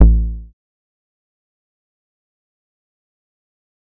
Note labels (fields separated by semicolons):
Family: bass; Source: synthesizer; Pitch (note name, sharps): A1; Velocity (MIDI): 100; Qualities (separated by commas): dark, fast decay, percussive